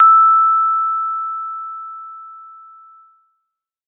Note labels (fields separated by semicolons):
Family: mallet percussion; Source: acoustic; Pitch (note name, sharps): E6; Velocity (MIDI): 127